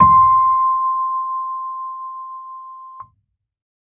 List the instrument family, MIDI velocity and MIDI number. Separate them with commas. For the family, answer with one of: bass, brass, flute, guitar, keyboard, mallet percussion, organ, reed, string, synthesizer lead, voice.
keyboard, 50, 84